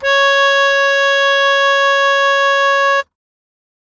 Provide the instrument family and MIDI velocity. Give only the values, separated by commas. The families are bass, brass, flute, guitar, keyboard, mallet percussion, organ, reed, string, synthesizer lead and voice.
keyboard, 75